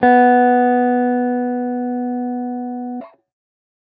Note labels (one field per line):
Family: guitar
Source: electronic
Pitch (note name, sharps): B3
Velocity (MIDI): 100